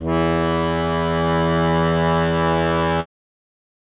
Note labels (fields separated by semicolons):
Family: reed; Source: acoustic; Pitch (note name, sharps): E2; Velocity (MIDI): 25